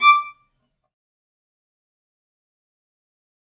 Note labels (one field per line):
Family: string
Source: acoustic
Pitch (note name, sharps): D6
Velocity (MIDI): 100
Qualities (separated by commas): fast decay, percussive, reverb